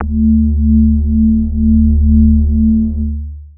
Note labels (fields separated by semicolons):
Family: bass; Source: synthesizer; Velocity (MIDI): 50; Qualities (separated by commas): distorted, long release, multiphonic